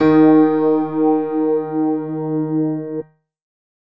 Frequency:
155.6 Hz